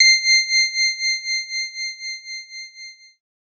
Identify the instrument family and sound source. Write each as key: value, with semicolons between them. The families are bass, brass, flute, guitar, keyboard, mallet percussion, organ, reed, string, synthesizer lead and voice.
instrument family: keyboard; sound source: electronic